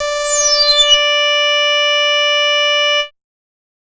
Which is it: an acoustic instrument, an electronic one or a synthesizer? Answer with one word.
synthesizer